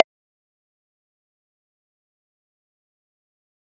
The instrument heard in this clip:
acoustic mallet percussion instrument